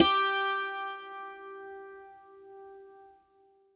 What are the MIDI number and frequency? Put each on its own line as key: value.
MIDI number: 67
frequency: 392 Hz